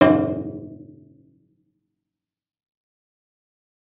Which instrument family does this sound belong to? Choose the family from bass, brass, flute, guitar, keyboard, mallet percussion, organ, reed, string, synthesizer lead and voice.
guitar